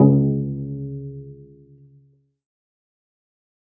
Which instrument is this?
acoustic string instrument